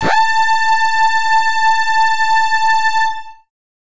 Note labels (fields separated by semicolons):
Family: bass; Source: synthesizer; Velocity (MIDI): 100; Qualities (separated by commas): bright, distorted